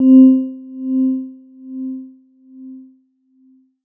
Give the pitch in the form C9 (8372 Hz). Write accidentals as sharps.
C4 (261.6 Hz)